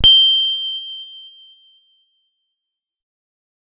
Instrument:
electronic guitar